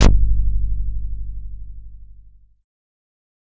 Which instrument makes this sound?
synthesizer bass